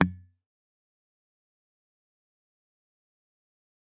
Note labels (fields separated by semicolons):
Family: guitar; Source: electronic; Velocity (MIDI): 25; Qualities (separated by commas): distorted, fast decay, percussive